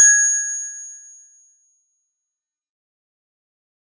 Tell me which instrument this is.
acoustic mallet percussion instrument